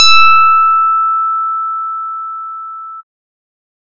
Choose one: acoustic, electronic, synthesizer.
synthesizer